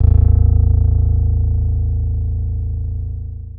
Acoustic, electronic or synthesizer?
acoustic